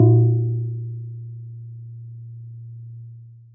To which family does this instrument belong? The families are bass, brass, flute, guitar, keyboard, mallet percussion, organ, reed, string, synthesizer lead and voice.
mallet percussion